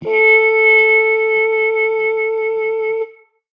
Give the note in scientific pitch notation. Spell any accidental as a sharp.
A4